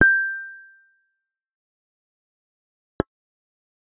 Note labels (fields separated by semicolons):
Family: bass; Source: synthesizer; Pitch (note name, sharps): G6; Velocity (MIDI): 25; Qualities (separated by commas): fast decay, percussive